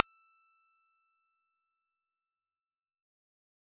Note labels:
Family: bass; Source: synthesizer; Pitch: E6; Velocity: 127; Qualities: fast decay, percussive

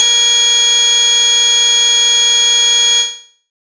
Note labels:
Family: bass; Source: synthesizer; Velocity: 100; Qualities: bright, distorted

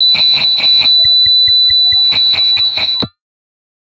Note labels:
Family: guitar; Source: synthesizer; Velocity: 75

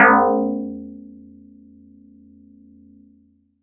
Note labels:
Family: mallet percussion; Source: acoustic; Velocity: 127

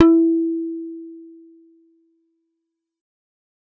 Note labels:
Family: bass; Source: synthesizer; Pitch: E4; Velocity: 25

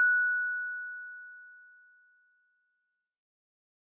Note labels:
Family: mallet percussion; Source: acoustic; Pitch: F#6; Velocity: 127; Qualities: bright

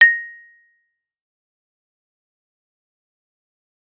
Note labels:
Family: mallet percussion; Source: acoustic; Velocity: 100; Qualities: fast decay, percussive

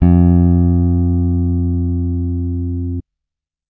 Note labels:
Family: bass; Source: electronic; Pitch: F2; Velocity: 50

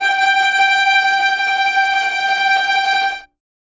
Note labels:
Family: string; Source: acoustic; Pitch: G5; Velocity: 100; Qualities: bright, non-linear envelope, reverb

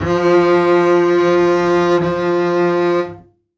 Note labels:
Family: string; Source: acoustic; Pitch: F3; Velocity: 127; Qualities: reverb

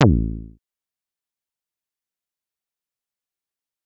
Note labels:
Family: bass; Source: synthesizer; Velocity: 100; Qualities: distorted, fast decay, percussive

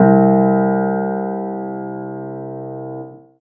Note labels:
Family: keyboard; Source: acoustic; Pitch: C2; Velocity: 75; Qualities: reverb

